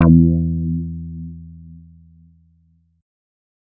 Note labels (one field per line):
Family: bass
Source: synthesizer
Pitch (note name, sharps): E2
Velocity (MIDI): 75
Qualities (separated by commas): distorted